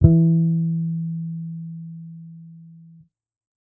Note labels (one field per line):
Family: bass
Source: electronic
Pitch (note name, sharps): E3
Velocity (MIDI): 100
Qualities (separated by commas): dark